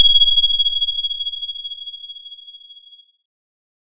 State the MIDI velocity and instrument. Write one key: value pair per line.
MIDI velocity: 127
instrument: electronic keyboard